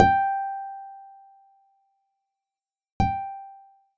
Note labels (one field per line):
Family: guitar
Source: acoustic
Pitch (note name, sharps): G5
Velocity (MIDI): 127